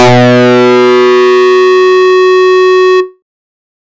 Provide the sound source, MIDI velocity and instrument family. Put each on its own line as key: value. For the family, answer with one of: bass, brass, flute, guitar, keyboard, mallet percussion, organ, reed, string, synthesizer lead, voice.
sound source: synthesizer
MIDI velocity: 100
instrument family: bass